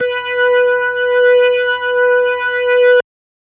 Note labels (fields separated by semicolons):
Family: organ; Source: electronic; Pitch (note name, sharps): B4; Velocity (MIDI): 127; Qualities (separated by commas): distorted